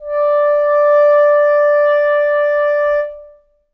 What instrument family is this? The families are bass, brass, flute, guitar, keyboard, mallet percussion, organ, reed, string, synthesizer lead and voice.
reed